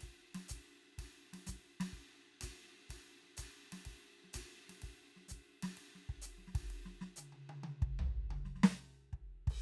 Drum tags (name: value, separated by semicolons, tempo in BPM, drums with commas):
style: jazz; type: beat; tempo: 125 BPM; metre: 4/4; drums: crash, ride, hi-hat pedal, snare, high tom, floor tom, kick